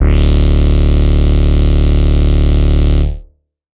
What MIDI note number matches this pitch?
26